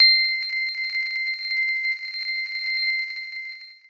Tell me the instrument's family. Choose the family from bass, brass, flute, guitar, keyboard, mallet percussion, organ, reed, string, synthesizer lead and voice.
guitar